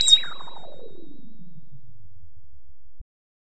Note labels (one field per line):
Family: bass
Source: synthesizer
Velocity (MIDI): 100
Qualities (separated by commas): bright, distorted